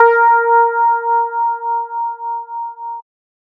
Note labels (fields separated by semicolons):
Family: bass; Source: synthesizer; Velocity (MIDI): 75